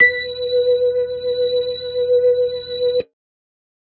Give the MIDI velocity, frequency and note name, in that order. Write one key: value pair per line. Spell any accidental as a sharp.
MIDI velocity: 127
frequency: 493.9 Hz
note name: B4